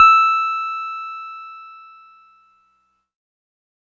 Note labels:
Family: keyboard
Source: electronic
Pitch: E6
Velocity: 100

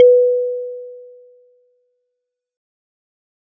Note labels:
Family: mallet percussion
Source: acoustic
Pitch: B4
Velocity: 75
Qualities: fast decay

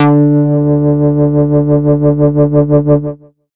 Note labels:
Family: bass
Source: synthesizer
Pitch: D3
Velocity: 50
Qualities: distorted

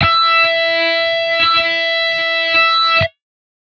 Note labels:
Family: guitar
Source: electronic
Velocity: 100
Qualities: bright, distorted

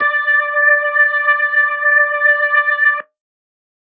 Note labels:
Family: organ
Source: electronic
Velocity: 127

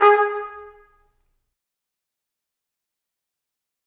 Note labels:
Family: brass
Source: acoustic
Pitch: G#4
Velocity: 25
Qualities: fast decay, percussive, reverb

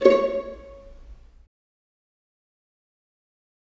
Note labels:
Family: string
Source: acoustic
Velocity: 50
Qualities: dark, fast decay, percussive, reverb

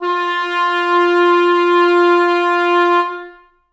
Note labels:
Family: reed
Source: acoustic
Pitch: F4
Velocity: 127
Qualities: reverb

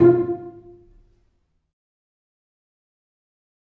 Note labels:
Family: string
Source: acoustic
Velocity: 75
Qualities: fast decay, percussive, reverb

